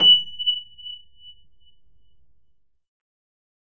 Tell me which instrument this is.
electronic keyboard